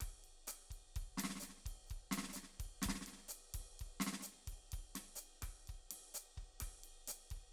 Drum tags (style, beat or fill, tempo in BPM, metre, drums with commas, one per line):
bossa nova
beat
127 BPM
4/4
ride, hi-hat pedal, snare, cross-stick, kick